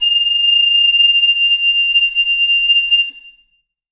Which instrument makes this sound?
acoustic flute